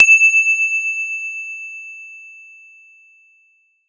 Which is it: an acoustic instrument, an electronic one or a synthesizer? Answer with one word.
acoustic